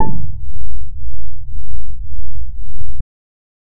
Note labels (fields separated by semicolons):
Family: bass; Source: synthesizer; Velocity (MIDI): 25